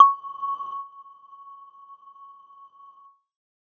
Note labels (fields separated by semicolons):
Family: mallet percussion; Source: electronic; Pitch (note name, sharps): C#6; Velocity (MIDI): 75; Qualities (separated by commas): non-linear envelope